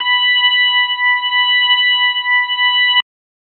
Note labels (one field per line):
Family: organ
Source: electronic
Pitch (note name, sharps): B5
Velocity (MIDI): 127